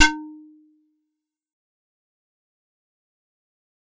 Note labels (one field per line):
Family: keyboard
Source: acoustic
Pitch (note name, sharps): D#4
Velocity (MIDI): 100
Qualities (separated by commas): fast decay, percussive